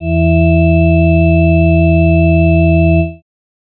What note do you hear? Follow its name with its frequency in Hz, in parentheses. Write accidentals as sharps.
E2 (82.41 Hz)